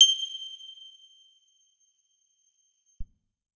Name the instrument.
electronic guitar